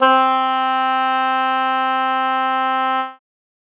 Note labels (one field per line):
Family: reed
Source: acoustic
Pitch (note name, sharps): C4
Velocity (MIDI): 100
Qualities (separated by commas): bright